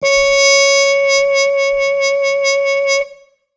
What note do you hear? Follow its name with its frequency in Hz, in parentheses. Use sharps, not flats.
C#5 (554.4 Hz)